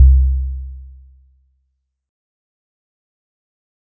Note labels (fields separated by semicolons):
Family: guitar; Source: synthesizer; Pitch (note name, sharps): C2; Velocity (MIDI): 25; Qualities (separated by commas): dark, fast decay